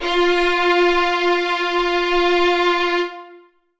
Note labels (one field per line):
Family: string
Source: acoustic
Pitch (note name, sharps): F4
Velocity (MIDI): 100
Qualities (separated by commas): reverb